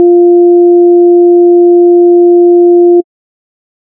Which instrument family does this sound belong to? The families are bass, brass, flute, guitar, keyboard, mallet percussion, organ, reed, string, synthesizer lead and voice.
bass